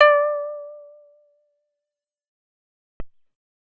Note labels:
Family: bass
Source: synthesizer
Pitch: D5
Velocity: 25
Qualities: fast decay

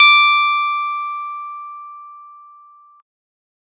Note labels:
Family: keyboard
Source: electronic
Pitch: D6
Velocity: 127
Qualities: bright, distorted

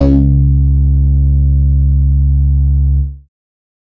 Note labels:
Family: bass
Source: synthesizer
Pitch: C#2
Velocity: 75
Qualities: distorted

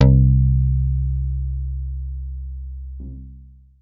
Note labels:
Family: guitar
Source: electronic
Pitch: C2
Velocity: 100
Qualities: long release

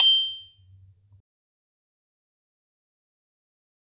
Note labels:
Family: mallet percussion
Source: acoustic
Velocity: 25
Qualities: fast decay, percussive, reverb

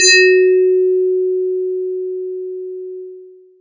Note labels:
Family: mallet percussion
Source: electronic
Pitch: F#4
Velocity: 127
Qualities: long release, multiphonic

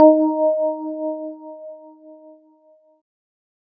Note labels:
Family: keyboard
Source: electronic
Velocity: 75

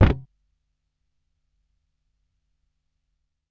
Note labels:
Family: bass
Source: electronic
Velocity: 75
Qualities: percussive

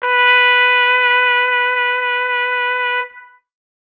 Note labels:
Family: brass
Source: acoustic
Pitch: B4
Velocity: 50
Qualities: distorted

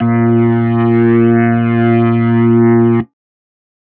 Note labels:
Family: organ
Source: electronic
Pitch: A#2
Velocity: 50

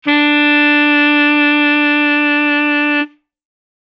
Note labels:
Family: reed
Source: acoustic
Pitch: D4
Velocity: 100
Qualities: bright

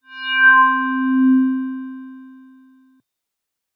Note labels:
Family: mallet percussion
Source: electronic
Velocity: 127

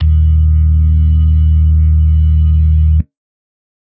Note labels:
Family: organ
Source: electronic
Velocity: 25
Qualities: dark

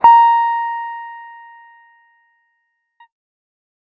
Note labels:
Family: guitar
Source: electronic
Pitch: A#5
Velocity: 50

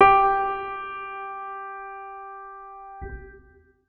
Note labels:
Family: organ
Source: electronic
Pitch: G4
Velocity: 75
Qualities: reverb

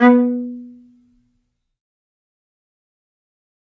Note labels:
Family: string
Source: acoustic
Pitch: B3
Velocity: 100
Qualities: fast decay, reverb

